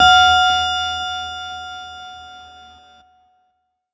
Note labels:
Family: keyboard; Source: electronic; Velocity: 50; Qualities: bright, distorted

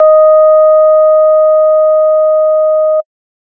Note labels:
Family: organ; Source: electronic; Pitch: D#5; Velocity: 25

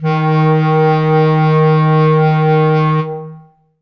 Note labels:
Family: reed; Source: acoustic; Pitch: D#3; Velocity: 75; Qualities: long release, reverb

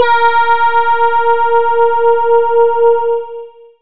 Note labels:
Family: voice; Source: synthesizer; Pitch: A#4; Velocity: 75; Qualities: long release

